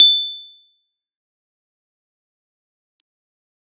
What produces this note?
electronic keyboard